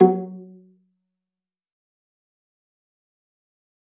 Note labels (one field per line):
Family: string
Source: acoustic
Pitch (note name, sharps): F#3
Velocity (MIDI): 127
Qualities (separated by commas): dark, fast decay, percussive, reverb